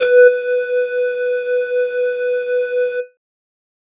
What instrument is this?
synthesizer flute